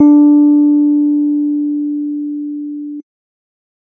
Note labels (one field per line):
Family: keyboard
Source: electronic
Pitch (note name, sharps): D4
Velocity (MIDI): 100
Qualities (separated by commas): dark